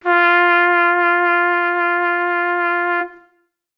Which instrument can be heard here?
acoustic brass instrument